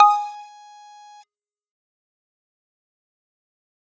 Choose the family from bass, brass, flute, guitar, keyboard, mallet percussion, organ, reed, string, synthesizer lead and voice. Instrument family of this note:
mallet percussion